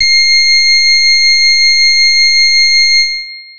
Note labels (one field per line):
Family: keyboard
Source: electronic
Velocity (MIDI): 127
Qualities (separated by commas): bright, distorted, long release